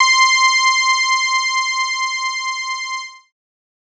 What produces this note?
synthesizer bass